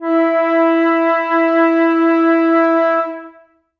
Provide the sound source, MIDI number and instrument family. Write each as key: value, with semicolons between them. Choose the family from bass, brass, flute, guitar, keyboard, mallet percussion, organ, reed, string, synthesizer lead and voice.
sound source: acoustic; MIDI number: 64; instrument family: flute